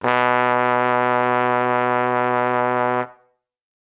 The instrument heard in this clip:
acoustic brass instrument